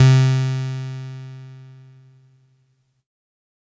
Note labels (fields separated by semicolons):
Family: keyboard; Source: electronic; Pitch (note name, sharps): C3; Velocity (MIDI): 50; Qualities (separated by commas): bright, distorted